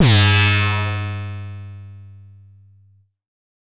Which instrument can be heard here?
synthesizer bass